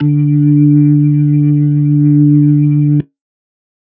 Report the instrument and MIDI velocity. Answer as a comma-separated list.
electronic organ, 50